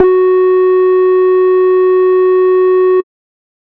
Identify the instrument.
synthesizer bass